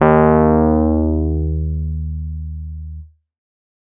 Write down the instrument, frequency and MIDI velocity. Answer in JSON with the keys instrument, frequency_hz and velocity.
{"instrument": "electronic keyboard", "frequency_hz": 77.78, "velocity": 50}